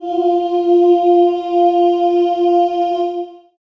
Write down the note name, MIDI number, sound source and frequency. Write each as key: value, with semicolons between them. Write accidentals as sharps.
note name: F4; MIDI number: 65; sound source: acoustic; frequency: 349.2 Hz